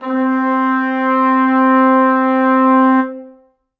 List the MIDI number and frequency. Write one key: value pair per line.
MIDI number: 60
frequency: 261.6 Hz